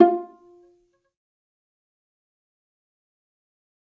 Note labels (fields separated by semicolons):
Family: string; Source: acoustic; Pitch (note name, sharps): F4; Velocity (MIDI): 75; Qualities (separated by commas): dark, fast decay, percussive, reverb